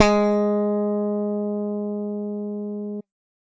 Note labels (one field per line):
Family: bass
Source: electronic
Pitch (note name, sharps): G#3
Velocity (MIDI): 100